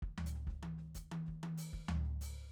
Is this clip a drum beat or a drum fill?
fill